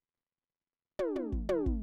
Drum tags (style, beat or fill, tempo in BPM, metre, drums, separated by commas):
Afro-Cuban bembé, fill, 122 BPM, 4/4, high tom, floor tom, kick